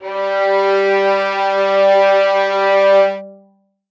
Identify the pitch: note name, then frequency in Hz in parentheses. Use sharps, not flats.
G3 (196 Hz)